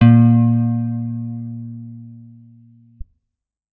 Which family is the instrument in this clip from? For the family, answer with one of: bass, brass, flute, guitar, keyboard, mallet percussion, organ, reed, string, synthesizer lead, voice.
guitar